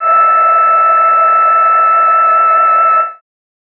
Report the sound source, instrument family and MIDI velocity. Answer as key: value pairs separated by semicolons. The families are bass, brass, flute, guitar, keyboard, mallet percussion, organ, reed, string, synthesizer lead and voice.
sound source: synthesizer; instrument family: voice; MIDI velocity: 50